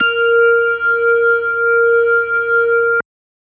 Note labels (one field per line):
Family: organ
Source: electronic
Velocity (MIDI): 50